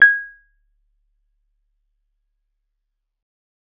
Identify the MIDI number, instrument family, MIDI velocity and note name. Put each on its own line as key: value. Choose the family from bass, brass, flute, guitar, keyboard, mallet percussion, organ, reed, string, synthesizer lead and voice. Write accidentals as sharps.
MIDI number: 92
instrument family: guitar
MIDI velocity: 75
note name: G#6